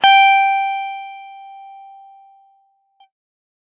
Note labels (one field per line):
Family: guitar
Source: electronic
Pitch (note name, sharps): G5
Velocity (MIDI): 75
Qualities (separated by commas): distorted